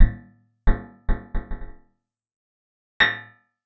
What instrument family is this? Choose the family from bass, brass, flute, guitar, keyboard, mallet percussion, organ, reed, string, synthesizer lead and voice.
guitar